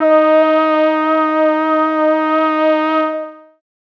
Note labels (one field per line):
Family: voice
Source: synthesizer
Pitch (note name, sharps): D#4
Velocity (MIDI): 50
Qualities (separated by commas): long release